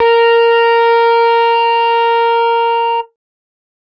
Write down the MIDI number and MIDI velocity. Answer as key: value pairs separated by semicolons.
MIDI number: 70; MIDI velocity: 127